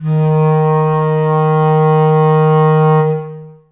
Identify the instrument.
acoustic reed instrument